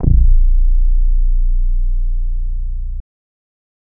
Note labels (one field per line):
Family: bass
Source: synthesizer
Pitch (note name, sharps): A#0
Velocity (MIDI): 25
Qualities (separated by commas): dark, distorted